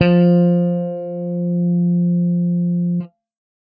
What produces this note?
electronic bass